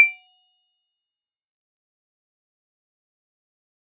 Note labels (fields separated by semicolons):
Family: mallet percussion; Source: acoustic; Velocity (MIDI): 50; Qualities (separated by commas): bright, fast decay, percussive